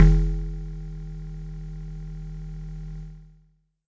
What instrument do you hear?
acoustic mallet percussion instrument